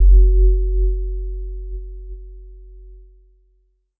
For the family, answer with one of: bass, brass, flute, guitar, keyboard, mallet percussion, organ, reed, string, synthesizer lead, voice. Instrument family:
keyboard